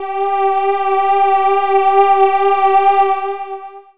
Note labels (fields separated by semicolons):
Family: voice; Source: synthesizer; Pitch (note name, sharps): G4; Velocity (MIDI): 100; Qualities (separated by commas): distorted, long release